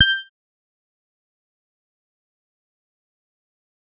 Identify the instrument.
synthesizer bass